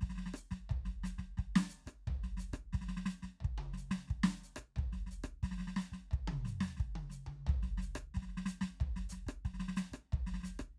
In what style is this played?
samba